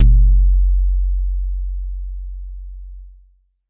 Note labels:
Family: bass; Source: synthesizer; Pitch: F#1; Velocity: 75; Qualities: distorted

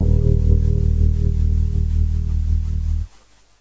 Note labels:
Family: keyboard; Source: electronic; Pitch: D#1; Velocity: 25; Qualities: dark, long release

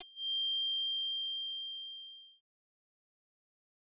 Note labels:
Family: bass; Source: synthesizer; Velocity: 127; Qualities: bright, distorted, fast decay

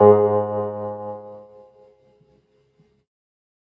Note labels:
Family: organ; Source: electronic; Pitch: G#2; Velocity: 25

